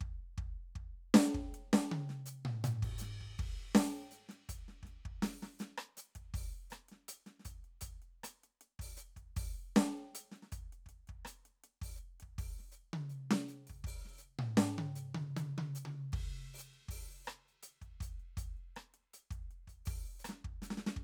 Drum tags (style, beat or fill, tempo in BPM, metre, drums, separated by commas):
funk, beat, 80 BPM, 4/4, crash, ride, closed hi-hat, open hi-hat, hi-hat pedal, snare, cross-stick, high tom, mid tom, kick